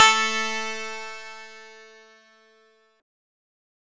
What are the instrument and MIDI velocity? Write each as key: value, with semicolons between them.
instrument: synthesizer lead; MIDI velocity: 50